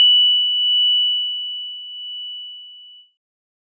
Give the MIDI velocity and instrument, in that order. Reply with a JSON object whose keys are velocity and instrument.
{"velocity": 50, "instrument": "electronic keyboard"}